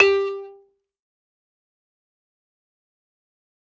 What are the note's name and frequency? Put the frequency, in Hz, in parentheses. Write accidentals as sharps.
G4 (392 Hz)